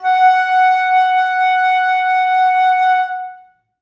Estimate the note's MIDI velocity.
50